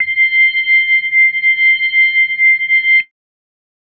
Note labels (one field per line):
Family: keyboard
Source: electronic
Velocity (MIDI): 100